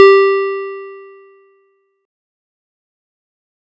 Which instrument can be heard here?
electronic keyboard